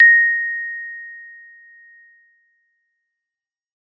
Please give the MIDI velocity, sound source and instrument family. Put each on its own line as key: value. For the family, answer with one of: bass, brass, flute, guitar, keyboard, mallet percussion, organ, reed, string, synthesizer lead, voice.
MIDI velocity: 127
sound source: acoustic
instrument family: mallet percussion